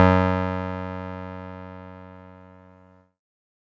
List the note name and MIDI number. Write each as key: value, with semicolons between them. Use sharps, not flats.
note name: F#2; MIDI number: 42